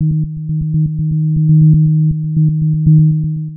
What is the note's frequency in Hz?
155.6 Hz